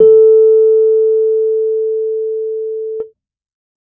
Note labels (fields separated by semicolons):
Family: keyboard; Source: electronic; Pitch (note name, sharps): A4; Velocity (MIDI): 50